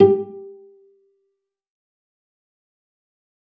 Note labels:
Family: string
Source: acoustic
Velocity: 75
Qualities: fast decay, percussive, reverb

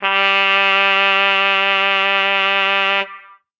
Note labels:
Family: brass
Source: acoustic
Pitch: G3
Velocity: 127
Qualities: distorted

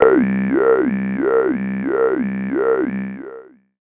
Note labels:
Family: voice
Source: synthesizer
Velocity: 100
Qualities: long release, non-linear envelope, tempo-synced

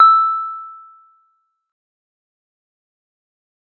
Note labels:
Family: guitar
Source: synthesizer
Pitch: E6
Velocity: 100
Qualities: dark, fast decay

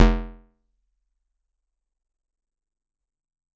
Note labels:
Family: guitar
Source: electronic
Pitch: F1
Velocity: 50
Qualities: fast decay, percussive

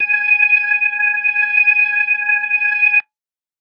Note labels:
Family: organ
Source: electronic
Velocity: 75

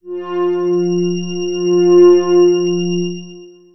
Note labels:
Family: synthesizer lead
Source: synthesizer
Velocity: 25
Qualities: long release, non-linear envelope

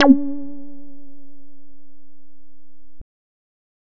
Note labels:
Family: bass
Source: synthesizer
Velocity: 25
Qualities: distorted

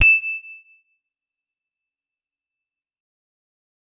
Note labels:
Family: guitar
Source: electronic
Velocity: 100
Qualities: bright, fast decay, percussive

